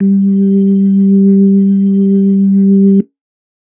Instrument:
electronic organ